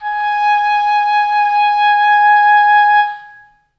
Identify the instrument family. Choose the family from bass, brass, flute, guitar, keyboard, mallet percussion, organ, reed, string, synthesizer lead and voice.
reed